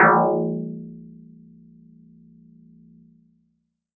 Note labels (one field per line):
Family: mallet percussion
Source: acoustic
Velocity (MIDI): 127